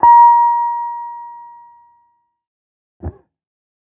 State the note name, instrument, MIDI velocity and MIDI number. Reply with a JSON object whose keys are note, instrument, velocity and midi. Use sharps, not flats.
{"note": "A#5", "instrument": "electronic guitar", "velocity": 25, "midi": 82}